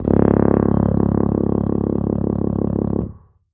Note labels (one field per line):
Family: brass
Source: acoustic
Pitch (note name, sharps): C#1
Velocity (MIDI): 50